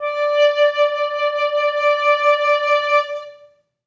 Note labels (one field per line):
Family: flute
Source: acoustic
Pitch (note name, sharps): D5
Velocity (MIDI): 100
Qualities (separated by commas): reverb